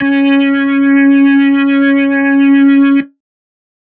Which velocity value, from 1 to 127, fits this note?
100